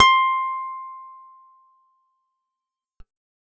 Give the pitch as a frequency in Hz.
1047 Hz